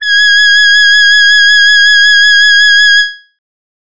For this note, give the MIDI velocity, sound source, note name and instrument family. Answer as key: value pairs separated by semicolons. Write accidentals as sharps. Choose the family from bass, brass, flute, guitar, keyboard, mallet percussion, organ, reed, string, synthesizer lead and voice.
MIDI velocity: 50; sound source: synthesizer; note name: G#6; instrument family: voice